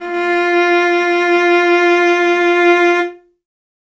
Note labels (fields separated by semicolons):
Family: string; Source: acoustic; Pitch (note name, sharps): F4; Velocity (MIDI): 25; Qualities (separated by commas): reverb